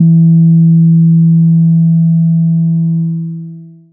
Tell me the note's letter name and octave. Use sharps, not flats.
E3